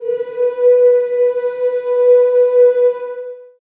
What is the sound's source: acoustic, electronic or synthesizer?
acoustic